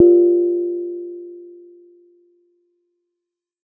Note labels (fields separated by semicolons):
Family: mallet percussion; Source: acoustic; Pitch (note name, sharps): F4; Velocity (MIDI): 50; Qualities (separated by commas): reverb